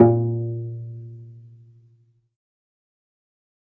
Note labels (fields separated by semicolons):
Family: string; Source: acoustic; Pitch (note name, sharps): A#2; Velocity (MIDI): 50; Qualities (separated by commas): dark, fast decay, reverb